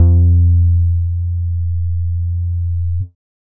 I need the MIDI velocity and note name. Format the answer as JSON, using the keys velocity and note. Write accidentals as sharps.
{"velocity": 50, "note": "F2"}